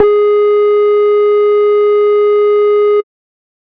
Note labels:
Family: bass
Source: synthesizer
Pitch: G#4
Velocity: 100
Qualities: distorted, tempo-synced

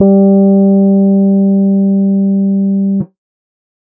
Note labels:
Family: keyboard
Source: electronic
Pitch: G3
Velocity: 75

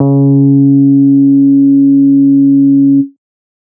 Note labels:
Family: bass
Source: synthesizer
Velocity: 127

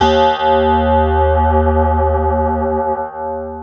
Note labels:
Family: guitar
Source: electronic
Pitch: D#2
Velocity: 127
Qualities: long release, multiphonic, non-linear envelope

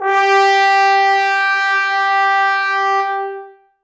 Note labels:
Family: brass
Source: acoustic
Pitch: G4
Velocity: 127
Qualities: bright, long release, reverb

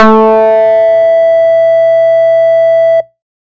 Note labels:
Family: bass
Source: synthesizer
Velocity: 75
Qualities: distorted

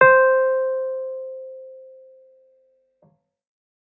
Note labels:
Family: keyboard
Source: electronic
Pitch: C5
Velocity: 75

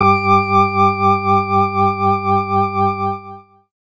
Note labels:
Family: organ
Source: electronic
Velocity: 75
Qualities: distorted

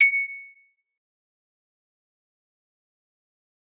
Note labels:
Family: mallet percussion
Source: acoustic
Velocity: 50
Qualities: fast decay, percussive

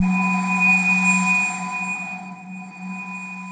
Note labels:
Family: mallet percussion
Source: electronic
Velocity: 25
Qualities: bright, long release, non-linear envelope

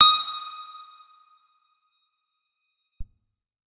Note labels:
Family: guitar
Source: electronic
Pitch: D#6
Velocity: 100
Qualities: bright, percussive, reverb

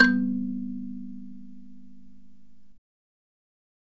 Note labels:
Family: mallet percussion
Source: acoustic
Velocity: 100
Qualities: reverb

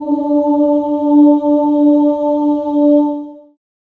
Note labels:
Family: voice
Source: acoustic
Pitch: D4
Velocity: 75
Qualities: long release, reverb

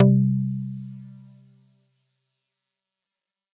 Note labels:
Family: mallet percussion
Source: acoustic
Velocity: 25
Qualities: multiphonic

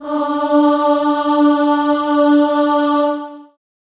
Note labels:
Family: voice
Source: acoustic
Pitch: D4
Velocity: 75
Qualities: long release, reverb

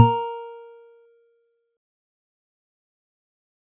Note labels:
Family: mallet percussion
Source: acoustic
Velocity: 50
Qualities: fast decay, percussive

